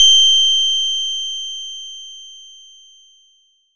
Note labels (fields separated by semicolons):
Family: bass; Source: synthesizer; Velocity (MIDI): 25; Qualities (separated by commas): bright, distorted